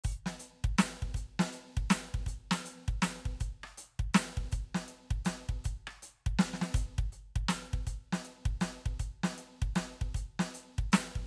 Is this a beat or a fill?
beat